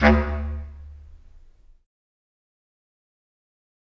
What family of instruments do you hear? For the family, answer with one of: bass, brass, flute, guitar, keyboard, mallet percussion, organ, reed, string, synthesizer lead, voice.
reed